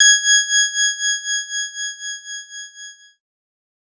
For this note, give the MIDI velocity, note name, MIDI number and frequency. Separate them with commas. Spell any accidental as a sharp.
75, G#6, 92, 1661 Hz